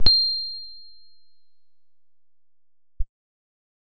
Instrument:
electronic guitar